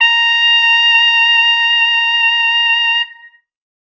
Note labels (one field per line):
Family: brass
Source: acoustic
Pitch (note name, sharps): A#5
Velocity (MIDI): 127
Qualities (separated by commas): bright, distorted